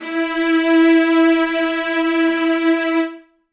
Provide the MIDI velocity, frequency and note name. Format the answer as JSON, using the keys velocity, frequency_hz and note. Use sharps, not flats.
{"velocity": 100, "frequency_hz": 329.6, "note": "E4"}